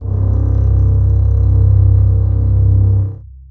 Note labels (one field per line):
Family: string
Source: acoustic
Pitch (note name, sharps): C1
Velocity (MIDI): 75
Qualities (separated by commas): long release, reverb